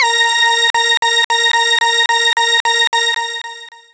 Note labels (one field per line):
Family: synthesizer lead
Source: synthesizer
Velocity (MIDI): 25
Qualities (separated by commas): bright, long release